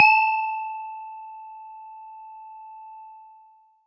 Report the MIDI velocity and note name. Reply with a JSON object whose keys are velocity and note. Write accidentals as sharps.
{"velocity": 127, "note": "A5"}